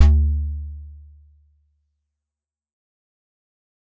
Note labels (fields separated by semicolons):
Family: keyboard; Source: acoustic; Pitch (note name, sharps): D2; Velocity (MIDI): 50; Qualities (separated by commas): fast decay